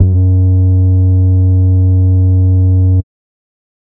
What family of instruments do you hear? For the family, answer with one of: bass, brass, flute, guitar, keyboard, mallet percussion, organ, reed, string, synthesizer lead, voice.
bass